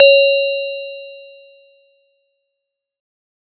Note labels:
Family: mallet percussion; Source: acoustic; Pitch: C#5; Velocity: 127; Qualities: bright

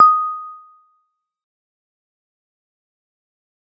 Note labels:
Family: mallet percussion; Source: acoustic; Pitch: D#6; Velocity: 25; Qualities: fast decay, percussive

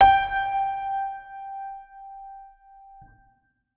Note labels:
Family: organ; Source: electronic; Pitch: G5; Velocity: 127; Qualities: reverb

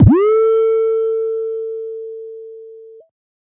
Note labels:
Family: bass; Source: synthesizer; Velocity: 25; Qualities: bright, distorted, multiphonic

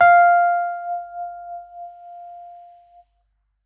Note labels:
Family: keyboard; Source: electronic; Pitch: F5; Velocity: 75

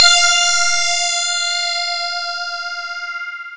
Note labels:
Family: mallet percussion; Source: electronic; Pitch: F5; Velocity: 100; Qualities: bright, distorted, long release, non-linear envelope

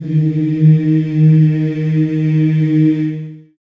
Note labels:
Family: voice; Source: acoustic; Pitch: D#3; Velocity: 50; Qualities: long release, reverb

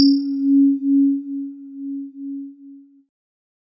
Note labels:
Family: keyboard; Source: electronic; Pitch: C#4; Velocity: 127; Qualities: multiphonic

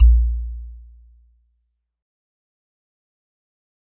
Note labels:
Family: mallet percussion; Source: acoustic; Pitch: A#1; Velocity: 50; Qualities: dark, fast decay

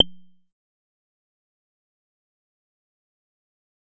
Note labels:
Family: bass; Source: synthesizer; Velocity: 75; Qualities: fast decay, percussive

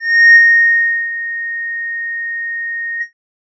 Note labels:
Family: bass; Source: synthesizer; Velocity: 127

